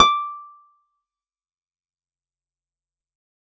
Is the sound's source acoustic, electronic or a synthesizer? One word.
acoustic